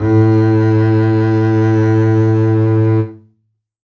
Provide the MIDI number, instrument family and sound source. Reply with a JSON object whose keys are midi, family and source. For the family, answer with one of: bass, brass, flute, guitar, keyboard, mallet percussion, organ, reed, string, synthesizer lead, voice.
{"midi": 45, "family": "string", "source": "acoustic"}